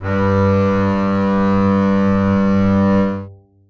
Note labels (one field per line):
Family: string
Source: acoustic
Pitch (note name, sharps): G2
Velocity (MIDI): 50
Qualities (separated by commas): reverb